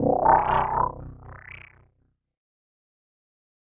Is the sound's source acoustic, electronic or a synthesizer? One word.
electronic